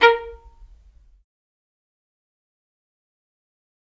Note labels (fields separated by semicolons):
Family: string; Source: acoustic; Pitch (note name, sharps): A#4; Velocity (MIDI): 25; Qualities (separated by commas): fast decay, percussive, reverb